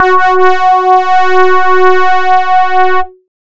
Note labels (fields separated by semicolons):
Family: bass; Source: synthesizer; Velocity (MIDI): 75; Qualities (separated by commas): distorted